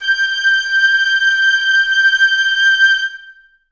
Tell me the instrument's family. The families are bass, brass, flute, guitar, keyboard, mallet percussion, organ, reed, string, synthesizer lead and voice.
reed